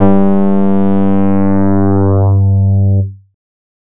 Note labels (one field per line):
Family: bass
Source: synthesizer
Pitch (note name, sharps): G2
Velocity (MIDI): 50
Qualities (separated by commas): distorted